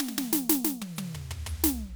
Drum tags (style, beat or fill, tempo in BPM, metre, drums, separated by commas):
Afro-Cuban bembé, fill, 122 BPM, 4/4, closed hi-hat, hi-hat pedal, snare, high tom, floor tom